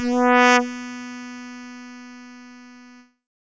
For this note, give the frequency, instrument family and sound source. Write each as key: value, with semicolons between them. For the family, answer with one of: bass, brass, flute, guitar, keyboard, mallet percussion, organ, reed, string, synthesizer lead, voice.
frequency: 246.9 Hz; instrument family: keyboard; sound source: synthesizer